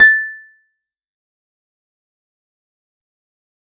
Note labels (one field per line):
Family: guitar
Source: acoustic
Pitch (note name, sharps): A6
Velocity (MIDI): 75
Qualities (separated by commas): fast decay, percussive